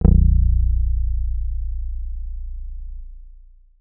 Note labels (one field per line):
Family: guitar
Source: electronic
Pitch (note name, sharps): A#0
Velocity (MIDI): 25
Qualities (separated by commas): long release